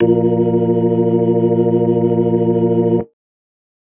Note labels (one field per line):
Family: organ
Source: electronic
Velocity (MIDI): 25